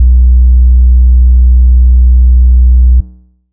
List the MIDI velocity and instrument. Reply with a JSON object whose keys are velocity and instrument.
{"velocity": 100, "instrument": "synthesizer bass"}